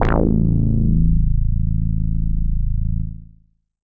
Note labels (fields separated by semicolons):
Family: bass; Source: synthesizer; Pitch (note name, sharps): A0; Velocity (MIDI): 75; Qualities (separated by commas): distorted, tempo-synced